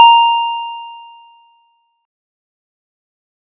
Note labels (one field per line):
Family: keyboard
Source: electronic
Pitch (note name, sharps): A#5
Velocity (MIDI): 25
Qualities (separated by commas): distorted, fast decay